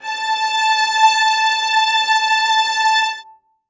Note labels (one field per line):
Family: string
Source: acoustic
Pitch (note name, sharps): A5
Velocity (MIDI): 100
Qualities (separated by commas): reverb